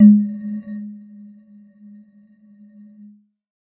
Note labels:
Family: mallet percussion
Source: electronic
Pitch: G#3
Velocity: 75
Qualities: dark, non-linear envelope

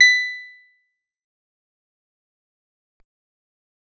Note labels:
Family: guitar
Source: acoustic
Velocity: 75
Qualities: fast decay, percussive

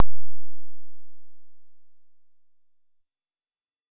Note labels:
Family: bass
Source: synthesizer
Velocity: 50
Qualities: distorted

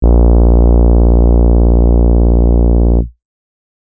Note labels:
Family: keyboard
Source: electronic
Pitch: A#1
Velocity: 100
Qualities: dark

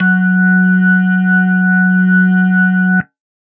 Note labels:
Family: organ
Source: electronic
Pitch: F#3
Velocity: 127

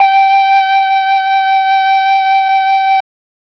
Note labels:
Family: flute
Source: electronic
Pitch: G5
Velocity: 127

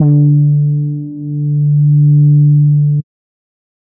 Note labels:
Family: bass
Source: synthesizer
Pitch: D3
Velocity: 127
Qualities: dark

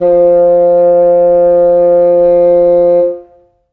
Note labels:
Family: reed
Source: acoustic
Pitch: F3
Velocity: 50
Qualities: reverb

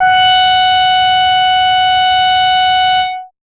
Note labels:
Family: bass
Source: synthesizer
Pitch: F#5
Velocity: 50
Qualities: bright, distorted

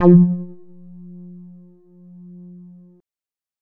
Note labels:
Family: bass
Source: synthesizer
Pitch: F3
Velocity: 50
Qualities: dark, distorted, percussive

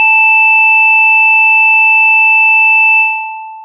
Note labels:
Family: synthesizer lead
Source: synthesizer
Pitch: A5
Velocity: 50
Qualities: long release

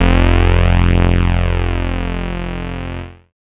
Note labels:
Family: bass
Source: synthesizer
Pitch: F1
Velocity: 75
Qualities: bright, distorted

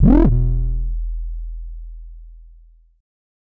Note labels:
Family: bass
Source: synthesizer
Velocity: 50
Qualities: distorted

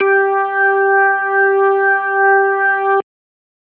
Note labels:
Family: organ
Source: electronic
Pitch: G4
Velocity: 127

